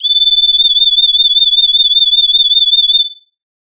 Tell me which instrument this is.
synthesizer voice